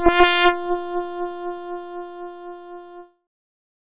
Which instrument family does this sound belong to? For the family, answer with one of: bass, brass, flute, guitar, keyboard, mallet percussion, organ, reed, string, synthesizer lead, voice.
keyboard